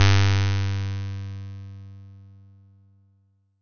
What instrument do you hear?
synthesizer bass